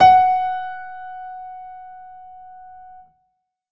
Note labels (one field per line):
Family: keyboard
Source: acoustic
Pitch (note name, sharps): F#5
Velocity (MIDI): 127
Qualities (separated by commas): reverb